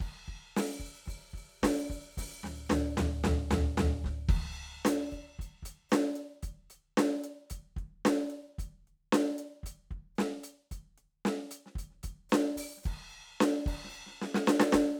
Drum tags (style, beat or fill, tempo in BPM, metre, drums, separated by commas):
rock, beat, 112 BPM, 4/4, crash, closed hi-hat, open hi-hat, hi-hat pedal, snare, floor tom, kick